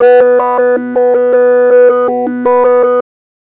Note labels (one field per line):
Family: bass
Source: synthesizer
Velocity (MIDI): 100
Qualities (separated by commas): tempo-synced